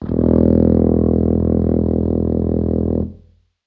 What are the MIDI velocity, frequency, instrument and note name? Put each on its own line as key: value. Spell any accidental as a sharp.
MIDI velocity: 25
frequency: 41.2 Hz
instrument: acoustic brass instrument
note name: E1